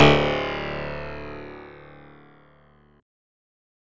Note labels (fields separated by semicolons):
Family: synthesizer lead; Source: synthesizer; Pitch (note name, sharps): D1; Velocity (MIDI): 100; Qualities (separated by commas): bright, distorted